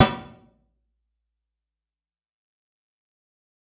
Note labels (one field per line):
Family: guitar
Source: electronic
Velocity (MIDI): 75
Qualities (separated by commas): fast decay, percussive, reverb